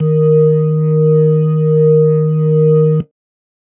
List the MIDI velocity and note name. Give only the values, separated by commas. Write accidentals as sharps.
100, D#3